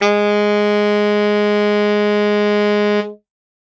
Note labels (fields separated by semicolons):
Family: reed; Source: acoustic; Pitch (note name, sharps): G#3; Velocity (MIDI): 100